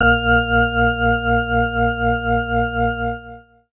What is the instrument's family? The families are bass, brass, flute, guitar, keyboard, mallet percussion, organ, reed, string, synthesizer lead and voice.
organ